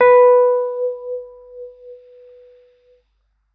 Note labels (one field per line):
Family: keyboard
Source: electronic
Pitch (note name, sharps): B4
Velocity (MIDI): 75